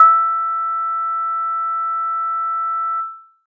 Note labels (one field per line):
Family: keyboard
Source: electronic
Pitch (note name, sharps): E6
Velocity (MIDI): 50